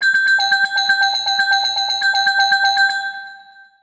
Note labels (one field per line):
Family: mallet percussion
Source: synthesizer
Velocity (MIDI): 75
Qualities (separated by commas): long release, multiphonic, tempo-synced